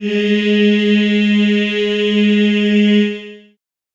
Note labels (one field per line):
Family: voice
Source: acoustic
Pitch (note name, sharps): G#3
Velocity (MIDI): 75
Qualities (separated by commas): reverb